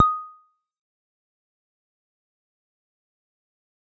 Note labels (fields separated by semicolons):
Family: bass; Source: synthesizer; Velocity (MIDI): 100; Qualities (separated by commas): fast decay, percussive